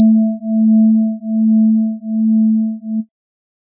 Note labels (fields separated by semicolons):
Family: organ; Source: electronic; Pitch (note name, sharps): A3; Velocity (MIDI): 25; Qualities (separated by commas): dark